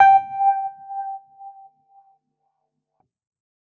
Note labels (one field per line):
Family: keyboard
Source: electronic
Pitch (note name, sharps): G5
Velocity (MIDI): 50